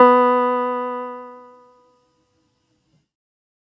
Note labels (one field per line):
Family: keyboard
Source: electronic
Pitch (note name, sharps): B3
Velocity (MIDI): 127